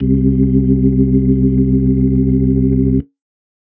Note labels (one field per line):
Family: organ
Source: electronic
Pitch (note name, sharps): C2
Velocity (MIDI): 25